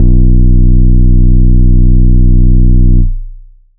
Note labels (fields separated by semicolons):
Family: bass; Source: synthesizer; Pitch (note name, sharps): B0; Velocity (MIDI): 25; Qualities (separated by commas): long release